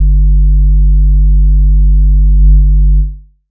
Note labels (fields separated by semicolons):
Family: bass; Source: synthesizer; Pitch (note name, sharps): G1; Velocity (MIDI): 75; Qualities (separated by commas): dark